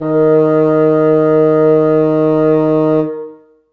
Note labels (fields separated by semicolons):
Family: reed; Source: acoustic; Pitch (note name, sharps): D#3; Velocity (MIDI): 75; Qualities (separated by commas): long release, reverb